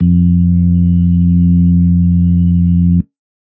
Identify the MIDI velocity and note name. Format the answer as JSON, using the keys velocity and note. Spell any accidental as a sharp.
{"velocity": 50, "note": "F2"}